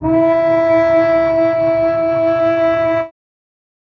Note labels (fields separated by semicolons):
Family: string; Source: acoustic; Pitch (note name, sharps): E4; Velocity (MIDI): 25; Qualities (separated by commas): reverb